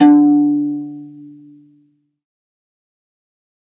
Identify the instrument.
acoustic string instrument